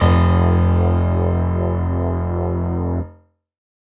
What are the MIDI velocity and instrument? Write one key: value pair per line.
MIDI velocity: 127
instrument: electronic keyboard